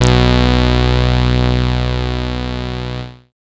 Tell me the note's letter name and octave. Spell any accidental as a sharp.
B1